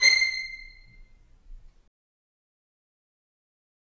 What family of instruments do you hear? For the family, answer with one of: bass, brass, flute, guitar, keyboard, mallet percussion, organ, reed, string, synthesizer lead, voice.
string